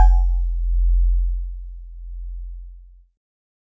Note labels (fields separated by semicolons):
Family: keyboard; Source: electronic; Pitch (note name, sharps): F1; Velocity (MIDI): 127; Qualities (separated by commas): multiphonic